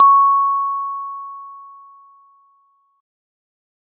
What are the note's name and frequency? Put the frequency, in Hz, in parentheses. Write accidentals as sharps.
C#6 (1109 Hz)